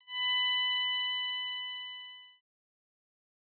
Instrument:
synthesizer bass